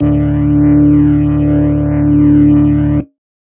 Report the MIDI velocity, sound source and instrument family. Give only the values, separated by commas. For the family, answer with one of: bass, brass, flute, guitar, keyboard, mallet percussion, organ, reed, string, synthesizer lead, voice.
127, electronic, keyboard